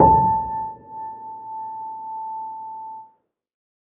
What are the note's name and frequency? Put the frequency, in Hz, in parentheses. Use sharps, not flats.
A5 (880 Hz)